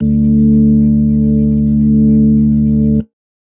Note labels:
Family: organ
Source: electronic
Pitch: D2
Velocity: 100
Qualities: dark

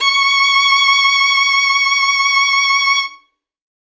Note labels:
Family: string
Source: acoustic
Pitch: C#6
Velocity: 100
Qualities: bright, reverb

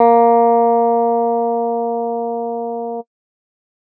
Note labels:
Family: guitar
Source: electronic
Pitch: A#3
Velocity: 25

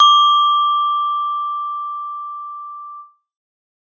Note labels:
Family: mallet percussion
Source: acoustic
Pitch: D6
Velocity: 127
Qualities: bright

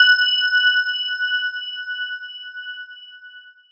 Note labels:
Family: mallet percussion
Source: electronic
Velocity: 75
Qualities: bright, long release

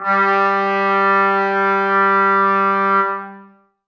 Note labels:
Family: brass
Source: acoustic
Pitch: G3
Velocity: 100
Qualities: bright, long release, reverb

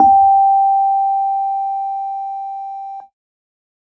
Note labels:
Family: keyboard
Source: electronic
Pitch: G5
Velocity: 25

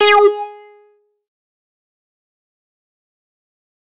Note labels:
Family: bass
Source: synthesizer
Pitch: G#4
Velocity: 127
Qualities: distorted, fast decay, percussive

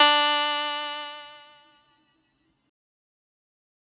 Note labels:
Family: keyboard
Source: synthesizer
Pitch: D4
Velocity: 50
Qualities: bright

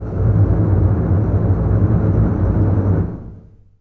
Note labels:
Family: string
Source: acoustic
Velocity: 25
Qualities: long release, non-linear envelope, reverb

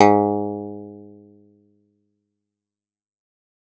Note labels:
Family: guitar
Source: acoustic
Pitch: G#2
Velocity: 100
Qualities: fast decay, reverb

